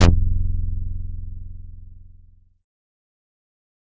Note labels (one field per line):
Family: bass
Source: synthesizer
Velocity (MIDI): 127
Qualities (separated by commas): distorted